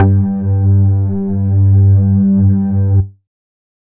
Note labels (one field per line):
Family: bass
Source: synthesizer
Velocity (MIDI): 100